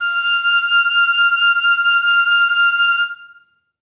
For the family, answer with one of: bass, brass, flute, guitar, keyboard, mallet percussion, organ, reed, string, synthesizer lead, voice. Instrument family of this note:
flute